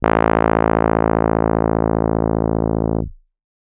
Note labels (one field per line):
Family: keyboard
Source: electronic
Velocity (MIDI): 127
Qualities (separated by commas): distorted